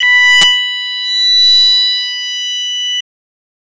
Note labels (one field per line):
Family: voice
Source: synthesizer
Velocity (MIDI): 100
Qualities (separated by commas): bright, distorted